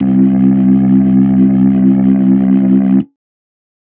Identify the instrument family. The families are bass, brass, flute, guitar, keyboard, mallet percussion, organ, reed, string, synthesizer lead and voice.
organ